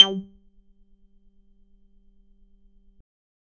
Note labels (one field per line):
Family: bass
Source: synthesizer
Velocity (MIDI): 50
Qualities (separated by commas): percussive